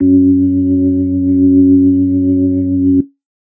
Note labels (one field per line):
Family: organ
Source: electronic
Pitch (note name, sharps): F#2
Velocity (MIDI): 50